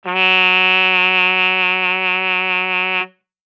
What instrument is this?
acoustic brass instrument